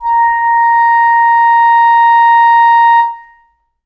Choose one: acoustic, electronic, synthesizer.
acoustic